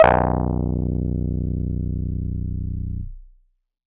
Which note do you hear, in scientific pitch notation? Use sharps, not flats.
B0